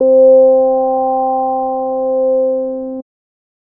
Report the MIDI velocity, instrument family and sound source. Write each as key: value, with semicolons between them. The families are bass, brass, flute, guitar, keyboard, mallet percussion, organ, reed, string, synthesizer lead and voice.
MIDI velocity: 50; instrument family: bass; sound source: synthesizer